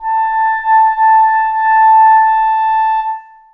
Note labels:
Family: reed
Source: acoustic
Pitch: A5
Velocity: 50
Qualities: long release, reverb

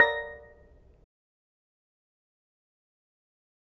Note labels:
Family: mallet percussion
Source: acoustic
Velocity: 25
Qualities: fast decay, percussive, reverb

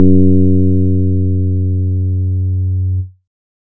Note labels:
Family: keyboard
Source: electronic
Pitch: F#2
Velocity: 127

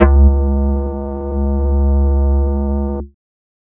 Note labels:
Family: flute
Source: synthesizer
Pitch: C#2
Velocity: 127

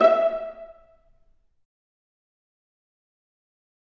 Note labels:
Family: string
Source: acoustic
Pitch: E5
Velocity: 127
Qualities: dark, fast decay, reverb

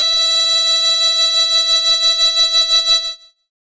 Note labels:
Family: bass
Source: synthesizer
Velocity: 100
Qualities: bright, distorted

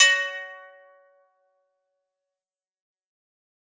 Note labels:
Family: guitar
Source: acoustic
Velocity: 100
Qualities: bright, fast decay, percussive

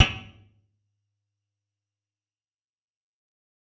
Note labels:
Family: guitar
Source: electronic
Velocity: 100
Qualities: fast decay, percussive, reverb

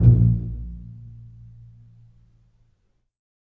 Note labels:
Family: string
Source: acoustic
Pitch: A#1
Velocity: 75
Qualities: dark, reverb

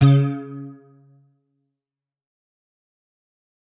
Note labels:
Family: guitar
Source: electronic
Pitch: C#3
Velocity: 25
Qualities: fast decay, percussive

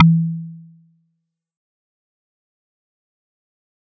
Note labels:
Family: mallet percussion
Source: acoustic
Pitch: E3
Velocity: 127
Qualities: fast decay, percussive

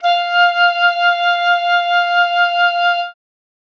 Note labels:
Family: flute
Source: acoustic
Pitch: F5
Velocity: 75

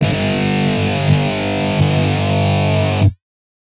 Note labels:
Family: guitar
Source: electronic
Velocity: 127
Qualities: bright, distorted

